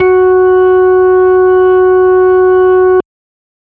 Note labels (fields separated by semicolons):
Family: organ; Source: electronic; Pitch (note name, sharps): F#4; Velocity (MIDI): 100